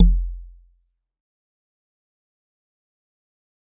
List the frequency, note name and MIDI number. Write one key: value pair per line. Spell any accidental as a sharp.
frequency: 43.65 Hz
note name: F1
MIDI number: 29